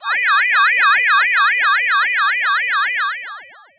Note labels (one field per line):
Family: voice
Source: synthesizer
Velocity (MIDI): 25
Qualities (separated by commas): bright, distorted, long release